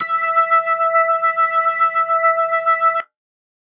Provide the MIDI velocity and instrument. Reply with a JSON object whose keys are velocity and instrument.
{"velocity": 50, "instrument": "electronic organ"}